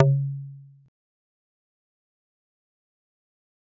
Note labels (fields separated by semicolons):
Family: mallet percussion; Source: acoustic; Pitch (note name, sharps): C#3; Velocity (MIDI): 25; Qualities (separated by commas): fast decay, percussive